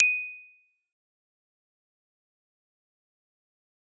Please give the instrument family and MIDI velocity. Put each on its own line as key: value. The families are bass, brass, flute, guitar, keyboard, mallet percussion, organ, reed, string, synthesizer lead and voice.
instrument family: mallet percussion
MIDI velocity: 75